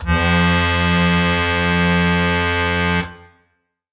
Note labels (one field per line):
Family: reed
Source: acoustic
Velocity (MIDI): 50